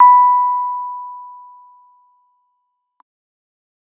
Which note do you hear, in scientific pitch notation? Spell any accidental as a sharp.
B5